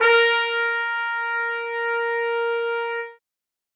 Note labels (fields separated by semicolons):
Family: brass; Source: acoustic; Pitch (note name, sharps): A#4; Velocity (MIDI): 100; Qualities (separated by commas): reverb